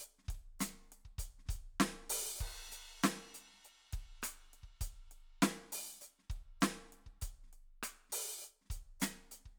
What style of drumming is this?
funk